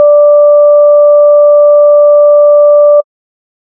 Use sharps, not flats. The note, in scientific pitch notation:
D5